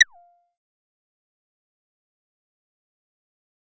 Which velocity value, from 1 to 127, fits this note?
75